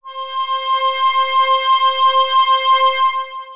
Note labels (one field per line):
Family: synthesizer lead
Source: synthesizer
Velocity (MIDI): 127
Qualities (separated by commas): bright, long release, non-linear envelope